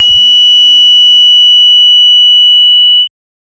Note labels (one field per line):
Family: bass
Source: synthesizer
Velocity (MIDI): 50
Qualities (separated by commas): bright, distorted, multiphonic